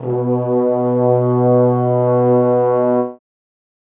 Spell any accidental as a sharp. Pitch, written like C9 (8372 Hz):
B2 (123.5 Hz)